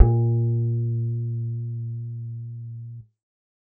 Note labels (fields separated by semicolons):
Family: bass; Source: synthesizer; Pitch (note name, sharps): A#2; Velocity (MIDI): 50; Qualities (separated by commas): dark, reverb